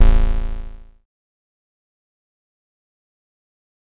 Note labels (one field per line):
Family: bass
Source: synthesizer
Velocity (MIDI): 127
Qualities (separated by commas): bright, distorted, fast decay